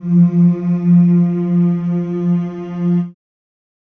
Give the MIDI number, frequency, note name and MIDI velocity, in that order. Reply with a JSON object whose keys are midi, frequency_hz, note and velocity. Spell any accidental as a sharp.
{"midi": 53, "frequency_hz": 174.6, "note": "F3", "velocity": 100}